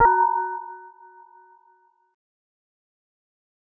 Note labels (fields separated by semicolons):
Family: mallet percussion; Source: synthesizer; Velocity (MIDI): 75; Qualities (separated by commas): fast decay, multiphonic